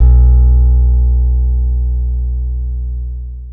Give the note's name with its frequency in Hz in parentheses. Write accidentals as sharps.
B1 (61.74 Hz)